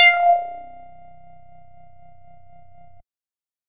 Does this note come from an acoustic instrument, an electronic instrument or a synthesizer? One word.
synthesizer